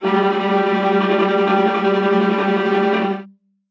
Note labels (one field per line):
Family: string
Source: acoustic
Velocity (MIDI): 100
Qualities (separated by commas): non-linear envelope, reverb